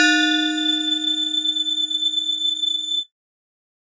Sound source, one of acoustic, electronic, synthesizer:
electronic